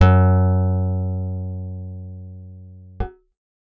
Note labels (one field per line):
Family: guitar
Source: acoustic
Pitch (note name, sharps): F#2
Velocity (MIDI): 127